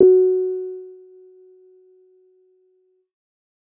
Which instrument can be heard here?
electronic keyboard